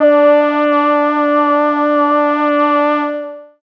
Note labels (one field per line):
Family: voice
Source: synthesizer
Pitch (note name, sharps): D4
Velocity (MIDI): 100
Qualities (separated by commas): long release